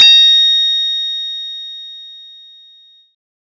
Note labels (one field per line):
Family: bass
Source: synthesizer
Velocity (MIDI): 100